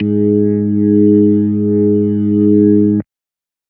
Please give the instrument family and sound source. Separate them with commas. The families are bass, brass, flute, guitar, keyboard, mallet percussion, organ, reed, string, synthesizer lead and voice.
organ, electronic